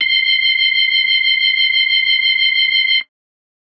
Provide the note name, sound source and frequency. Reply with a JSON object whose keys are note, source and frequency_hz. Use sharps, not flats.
{"note": "C6", "source": "electronic", "frequency_hz": 1047}